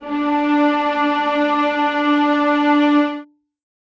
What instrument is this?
acoustic string instrument